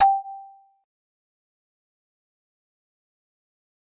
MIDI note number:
79